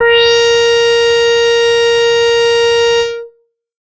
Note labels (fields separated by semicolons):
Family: bass; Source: synthesizer; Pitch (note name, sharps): A#4; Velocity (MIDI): 127; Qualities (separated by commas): distorted